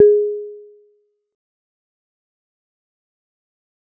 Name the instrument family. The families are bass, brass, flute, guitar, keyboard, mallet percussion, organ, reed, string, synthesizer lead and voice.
mallet percussion